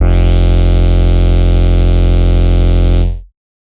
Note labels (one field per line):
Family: bass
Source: synthesizer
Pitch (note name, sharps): F1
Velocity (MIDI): 25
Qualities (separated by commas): bright, distorted